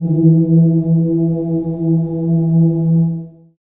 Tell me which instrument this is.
acoustic voice